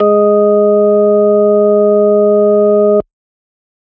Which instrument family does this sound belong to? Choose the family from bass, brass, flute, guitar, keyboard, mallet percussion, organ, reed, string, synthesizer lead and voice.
organ